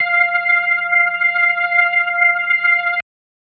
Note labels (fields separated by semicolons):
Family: organ; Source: electronic; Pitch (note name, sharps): F5; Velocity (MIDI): 25